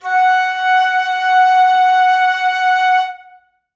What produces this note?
acoustic flute